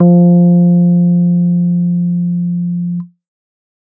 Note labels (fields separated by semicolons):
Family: keyboard; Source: electronic; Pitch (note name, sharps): F3; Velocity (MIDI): 75; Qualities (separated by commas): dark